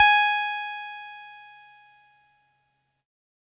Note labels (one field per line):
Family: keyboard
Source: electronic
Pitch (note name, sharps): G#5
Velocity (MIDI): 127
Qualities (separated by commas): bright, distorted